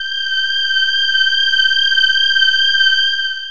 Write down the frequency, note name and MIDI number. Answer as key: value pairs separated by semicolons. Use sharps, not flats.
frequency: 1568 Hz; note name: G6; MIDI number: 91